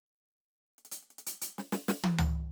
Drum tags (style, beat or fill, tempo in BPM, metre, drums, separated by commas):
rock, fill, 95 BPM, 4/4, closed hi-hat, snare, high tom, floor tom